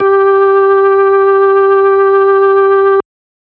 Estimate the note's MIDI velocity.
25